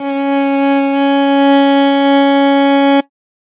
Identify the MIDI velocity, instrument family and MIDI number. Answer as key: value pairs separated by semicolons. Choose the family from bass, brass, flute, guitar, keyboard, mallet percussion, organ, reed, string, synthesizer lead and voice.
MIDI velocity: 75; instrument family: string; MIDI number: 61